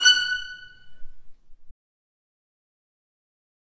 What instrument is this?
acoustic string instrument